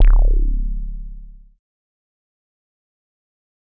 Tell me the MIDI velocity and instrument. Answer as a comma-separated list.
50, synthesizer bass